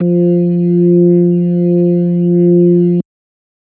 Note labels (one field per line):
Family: organ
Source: electronic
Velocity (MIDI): 100